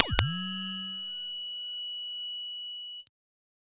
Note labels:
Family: bass; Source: synthesizer; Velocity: 50; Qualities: bright, distorted, multiphonic

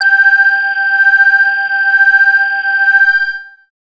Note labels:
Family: bass; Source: synthesizer; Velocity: 75; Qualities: long release, multiphonic

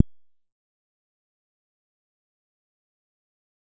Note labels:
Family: bass; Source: synthesizer; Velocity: 25; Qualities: fast decay, percussive

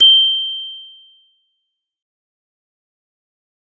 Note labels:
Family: mallet percussion; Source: acoustic; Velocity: 75; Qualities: bright, fast decay

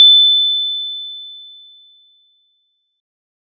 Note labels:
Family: mallet percussion; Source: acoustic; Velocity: 25; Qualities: bright

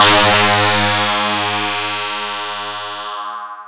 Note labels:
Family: mallet percussion; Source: electronic; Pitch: G#2; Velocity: 100; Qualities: bright, distorted, long release, non-linear envelope

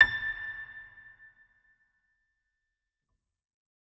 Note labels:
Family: organ; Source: electronic; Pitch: A6; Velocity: 127; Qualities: fast decay, reverb

